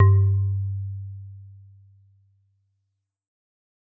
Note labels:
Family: mallet percussion; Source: acoustic; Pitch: G2; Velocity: 100; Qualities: dark, reverb

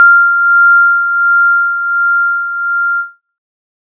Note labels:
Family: synthesizer lead; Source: synthesizer; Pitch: F6; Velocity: 25

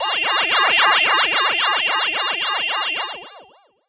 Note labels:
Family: voice; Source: synthesizer; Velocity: 25; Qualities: distorted, long release

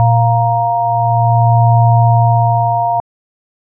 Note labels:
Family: organ; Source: electronic; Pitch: A#2; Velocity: 75

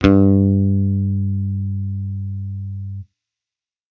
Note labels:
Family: bass; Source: electronic; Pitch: G2; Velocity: 127; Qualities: distorted

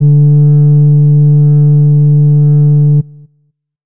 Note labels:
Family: flute; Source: acoustic; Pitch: D3; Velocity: 127; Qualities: dark

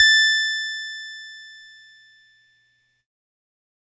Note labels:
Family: keyboard; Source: electronic; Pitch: A6; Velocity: 25; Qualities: bright, distorted

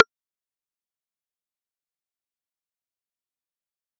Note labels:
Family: mallet percussion; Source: electronic; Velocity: 100; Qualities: fast decay, percussive

